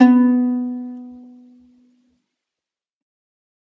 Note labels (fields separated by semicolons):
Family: string; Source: acoustic; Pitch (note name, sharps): B3; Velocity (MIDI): 50; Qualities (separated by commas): fast decay, reverb